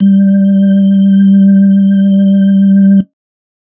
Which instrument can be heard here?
electronic organ